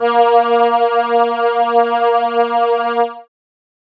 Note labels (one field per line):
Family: keyboard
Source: synthesizer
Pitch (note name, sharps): A#3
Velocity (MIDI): 75